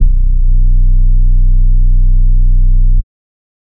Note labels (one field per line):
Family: bass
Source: synthesizer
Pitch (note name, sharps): B0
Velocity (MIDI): 25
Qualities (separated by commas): dark, distorted, tempo-synced